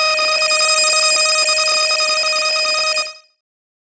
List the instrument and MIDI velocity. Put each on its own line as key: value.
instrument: synthesizer bass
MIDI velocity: 100